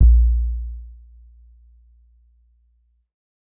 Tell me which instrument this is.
electronic keyboard